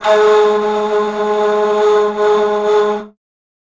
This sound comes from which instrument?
acoustic flute